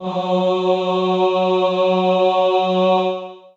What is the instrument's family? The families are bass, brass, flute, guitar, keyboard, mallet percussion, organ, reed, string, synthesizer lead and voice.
voice